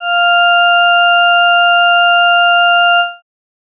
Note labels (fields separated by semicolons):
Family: organ; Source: electronic; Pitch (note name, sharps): F5; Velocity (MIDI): 50